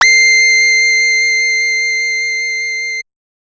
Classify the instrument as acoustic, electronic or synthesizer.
synthesizer